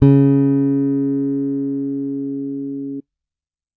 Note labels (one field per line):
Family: bass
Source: electronic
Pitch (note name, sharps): C#3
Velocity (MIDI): 75